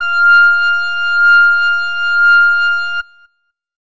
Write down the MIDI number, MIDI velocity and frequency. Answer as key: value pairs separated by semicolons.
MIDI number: 89; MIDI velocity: 127; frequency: 1397 Hz